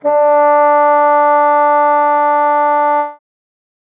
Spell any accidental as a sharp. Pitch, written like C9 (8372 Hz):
D4 (293.7 Hz)